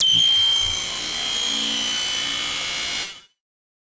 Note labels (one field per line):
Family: synthesizer lead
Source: synthesizer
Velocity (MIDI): 127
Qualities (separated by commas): bright, distorted, multiphonic, non-linear envelope